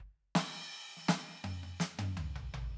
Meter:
4/4